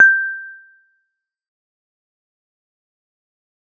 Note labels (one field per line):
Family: mallet percussion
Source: acoustic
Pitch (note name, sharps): G6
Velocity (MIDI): 25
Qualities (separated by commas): fast decay, percussive